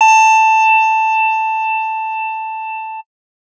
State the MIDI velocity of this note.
127